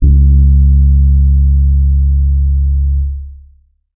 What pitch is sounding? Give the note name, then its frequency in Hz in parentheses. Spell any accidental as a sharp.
C#2 (69.3 Hz)